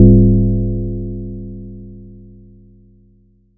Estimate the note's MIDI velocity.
100